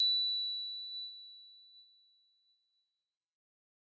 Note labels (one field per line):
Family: keyboard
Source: electronic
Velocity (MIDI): 50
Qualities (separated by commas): bright